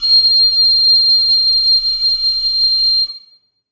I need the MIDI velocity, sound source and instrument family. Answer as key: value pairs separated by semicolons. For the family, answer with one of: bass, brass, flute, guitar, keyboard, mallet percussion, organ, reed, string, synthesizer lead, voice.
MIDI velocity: 25; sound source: acoustic; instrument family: flute